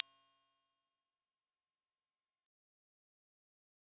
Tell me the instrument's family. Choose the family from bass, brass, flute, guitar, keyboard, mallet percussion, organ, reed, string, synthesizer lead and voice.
mallet percussion